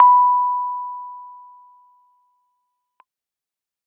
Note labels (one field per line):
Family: keyboard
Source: electronic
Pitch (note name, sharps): B5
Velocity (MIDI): 50